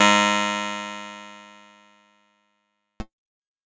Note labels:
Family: keyboard; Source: electronic; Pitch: G#2; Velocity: 25; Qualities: bright

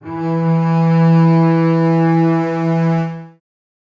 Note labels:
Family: string; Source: acoustic; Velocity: 25; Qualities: reverb

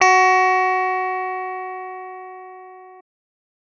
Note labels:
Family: keyboard; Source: electronic; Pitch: F#4; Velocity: 100; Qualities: distorted

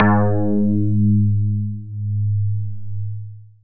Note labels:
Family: synthesizer lead; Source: synthesizer; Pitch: G#2; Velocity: 50; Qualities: long release

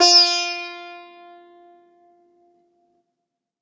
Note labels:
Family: guitar; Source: acoustic; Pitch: F4; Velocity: 50; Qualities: bright

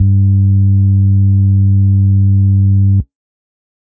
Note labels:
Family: organ; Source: electronic; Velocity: 127; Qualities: distorted

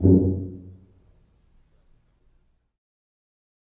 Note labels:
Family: brass; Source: acoustic; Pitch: F#2; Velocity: 25; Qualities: dark, percussive, reverb

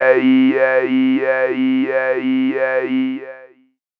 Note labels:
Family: voice; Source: synthesizer; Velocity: 50; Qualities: long release, non-linear envelope, tempo-synced

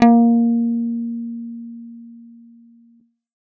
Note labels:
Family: bass; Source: synthesizer; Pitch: A#3; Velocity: 127; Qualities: dark

